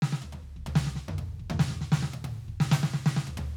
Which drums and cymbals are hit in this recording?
snare, high tom, mid tom, floor tom and kick